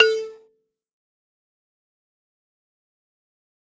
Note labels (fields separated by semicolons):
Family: mallet percussion; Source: acoustic; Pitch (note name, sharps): A4; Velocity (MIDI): 75; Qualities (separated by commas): distorted, fast decay, percussive, reverb